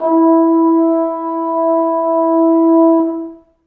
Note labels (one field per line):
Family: brass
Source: acoustic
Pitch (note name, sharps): E4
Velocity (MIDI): 50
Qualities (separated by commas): reverb